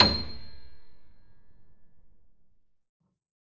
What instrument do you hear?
acoustic keyboard